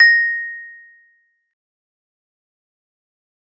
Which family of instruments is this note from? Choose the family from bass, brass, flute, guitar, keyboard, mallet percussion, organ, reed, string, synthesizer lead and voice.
mallet percussion